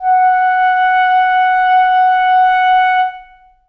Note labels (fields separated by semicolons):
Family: reed; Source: acoustic; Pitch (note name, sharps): F#5; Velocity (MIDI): 50; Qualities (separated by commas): long release, reverb